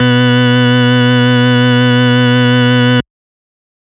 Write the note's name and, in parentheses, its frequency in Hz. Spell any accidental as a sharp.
B2 (123.5 Hz)